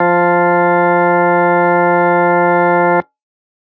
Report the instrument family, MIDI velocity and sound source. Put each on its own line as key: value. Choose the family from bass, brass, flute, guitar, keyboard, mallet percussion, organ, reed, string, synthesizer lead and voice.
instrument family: organ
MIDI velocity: 75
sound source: electronic